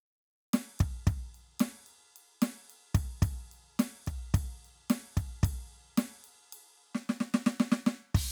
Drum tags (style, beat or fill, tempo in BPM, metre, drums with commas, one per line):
rock
beat
110 BPM
4/4
crash, ride, snare, kick